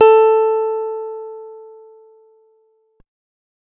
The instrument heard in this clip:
acoustic guitar